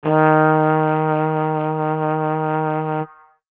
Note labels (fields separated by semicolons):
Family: brass; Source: acoustic; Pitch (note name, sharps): D#3; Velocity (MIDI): 50